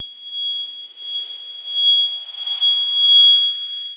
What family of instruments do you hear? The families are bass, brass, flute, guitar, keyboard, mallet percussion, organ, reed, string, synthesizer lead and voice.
keyboard